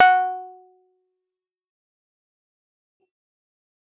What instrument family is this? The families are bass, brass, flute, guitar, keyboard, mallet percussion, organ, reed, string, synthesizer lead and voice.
keyboard